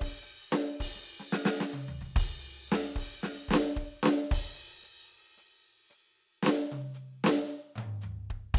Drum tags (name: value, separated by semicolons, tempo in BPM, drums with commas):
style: rock; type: beat; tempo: 112 BPM; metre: 4/4; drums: crash, closed hi-hat, hi-hat pedal, snare, high tom, mid tom, floor tom, kick